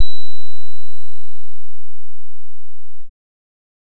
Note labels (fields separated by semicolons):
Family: bass; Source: synthesizer; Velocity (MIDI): 100; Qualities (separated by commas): distorted